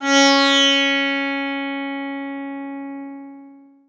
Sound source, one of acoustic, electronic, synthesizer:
acoustic